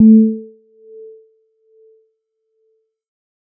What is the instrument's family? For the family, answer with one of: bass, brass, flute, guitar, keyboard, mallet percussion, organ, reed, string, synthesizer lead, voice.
mallet percussion